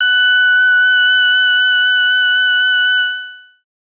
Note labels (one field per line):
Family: bass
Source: synthesizer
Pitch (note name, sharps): F#6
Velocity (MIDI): 50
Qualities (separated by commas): distorted, long release